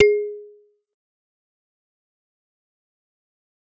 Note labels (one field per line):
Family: mallet percussion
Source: acoustic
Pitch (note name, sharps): G#4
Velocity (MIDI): 75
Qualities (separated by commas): fast decay, percussive